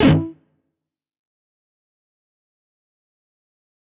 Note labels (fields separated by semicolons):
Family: guitar; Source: electronic; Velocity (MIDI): 50; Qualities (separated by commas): bright, distorted, fast decay, percussive